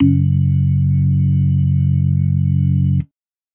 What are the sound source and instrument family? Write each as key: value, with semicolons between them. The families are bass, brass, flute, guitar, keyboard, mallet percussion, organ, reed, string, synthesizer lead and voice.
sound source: electronic; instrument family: organ